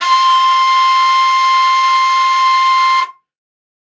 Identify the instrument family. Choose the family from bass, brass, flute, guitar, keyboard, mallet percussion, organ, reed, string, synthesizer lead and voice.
flute